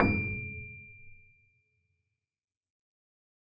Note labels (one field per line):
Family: keyboard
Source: acoustic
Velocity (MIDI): 25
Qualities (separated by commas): reverb